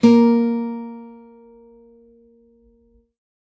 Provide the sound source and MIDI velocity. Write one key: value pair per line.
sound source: acoustic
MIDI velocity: 100